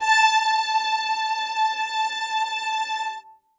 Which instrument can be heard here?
acoustic string instrument